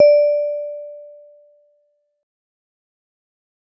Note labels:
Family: mallet percussion; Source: acoustic; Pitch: D5; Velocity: 50; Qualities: fast decay

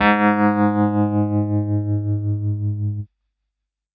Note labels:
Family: keyboard; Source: electronic; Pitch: G#2; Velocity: 127; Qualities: distorted

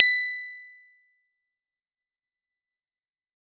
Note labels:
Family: keyboard; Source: electronic; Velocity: 127; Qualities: fast decay, percussive

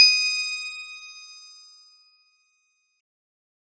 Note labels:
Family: synthesizer lead; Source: synthesizer; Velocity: 25

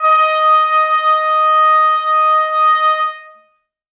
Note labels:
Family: brass; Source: acoustic; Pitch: D#5; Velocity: 100; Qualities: bright, reverb

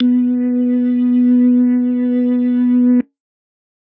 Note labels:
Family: organ; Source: electronic; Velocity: 127

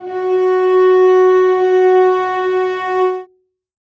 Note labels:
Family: string; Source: acoustic; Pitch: F#4; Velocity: 25; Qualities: reverb

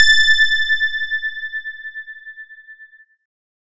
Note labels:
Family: keyboard; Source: electronic; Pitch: A6; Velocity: 127

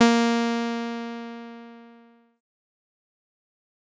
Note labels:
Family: bass; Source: synthesizer; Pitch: A#3; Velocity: 127; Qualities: bright, distorted, fast decay

